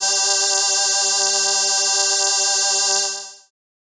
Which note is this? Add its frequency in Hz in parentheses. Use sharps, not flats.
G3 (196 Hz)